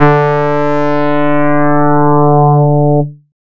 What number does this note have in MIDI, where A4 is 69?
50